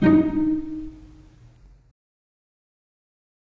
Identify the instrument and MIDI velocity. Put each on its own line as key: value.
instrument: acoustic string instrument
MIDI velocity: 25